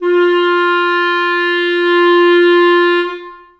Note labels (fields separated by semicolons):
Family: reed; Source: acoustic; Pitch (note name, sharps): F4; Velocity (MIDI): 127; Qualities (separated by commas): long release, reverb